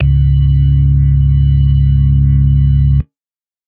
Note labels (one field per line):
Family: organ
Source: electronic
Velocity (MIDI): 50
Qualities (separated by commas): dark